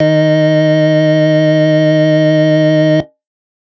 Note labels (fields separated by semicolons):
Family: organ; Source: electronic; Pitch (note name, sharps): D#3; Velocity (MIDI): 100